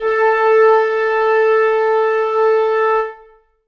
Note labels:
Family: reed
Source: acoustic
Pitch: A4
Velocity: 25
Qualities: reverb

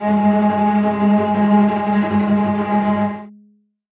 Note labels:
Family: string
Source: acoustic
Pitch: G#3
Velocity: 100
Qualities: bright, non-linear envelope, reverb

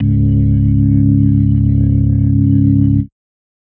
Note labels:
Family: organ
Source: electronic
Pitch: C#1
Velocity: 100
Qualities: dark, distorted

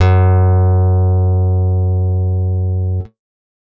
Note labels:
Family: guitar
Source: acoustic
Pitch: F#2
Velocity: 127

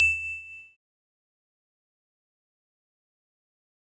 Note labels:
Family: keyboard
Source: electronic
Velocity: 25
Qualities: bright, fast decay, percussive, reverb

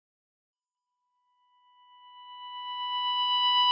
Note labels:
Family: guitar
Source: electronic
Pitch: B5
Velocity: 100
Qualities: long release

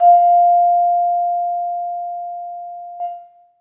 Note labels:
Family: mallet percussion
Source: acoustic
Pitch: F5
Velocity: 75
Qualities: reverb

